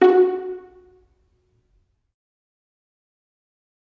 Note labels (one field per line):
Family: string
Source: acoustic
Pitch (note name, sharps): F#4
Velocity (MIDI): 75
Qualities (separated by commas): dark, fast decay, reverb